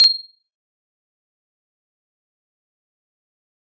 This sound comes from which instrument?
electronic guitar